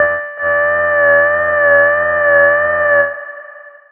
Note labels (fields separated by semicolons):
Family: bass; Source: synthesizer; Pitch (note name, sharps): D5; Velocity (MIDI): 100; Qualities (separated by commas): long release, reverb